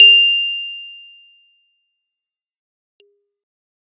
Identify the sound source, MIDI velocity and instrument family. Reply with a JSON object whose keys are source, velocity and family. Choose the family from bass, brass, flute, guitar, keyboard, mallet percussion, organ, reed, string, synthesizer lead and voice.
{"source": "acoustic", "velocity": 25, "family": "keyboard"}